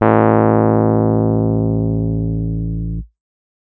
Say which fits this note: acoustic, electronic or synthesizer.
electronic